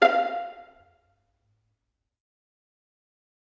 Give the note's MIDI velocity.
75